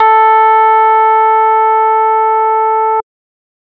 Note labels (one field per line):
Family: organ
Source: electronic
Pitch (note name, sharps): A4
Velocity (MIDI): 127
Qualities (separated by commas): distorted